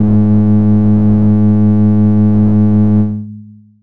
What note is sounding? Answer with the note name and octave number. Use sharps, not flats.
G#2